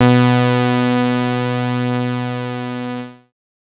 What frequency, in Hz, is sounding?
123.5 Hz